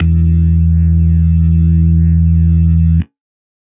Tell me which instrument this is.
electronic organ